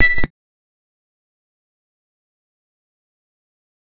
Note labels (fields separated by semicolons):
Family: bass; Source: synthesizer; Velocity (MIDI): 75; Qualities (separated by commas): fast decay, percussive